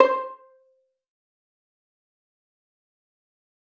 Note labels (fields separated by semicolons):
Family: string; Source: acoustic; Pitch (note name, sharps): C5; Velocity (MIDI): 100; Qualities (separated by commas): fast decay, percussive, reverb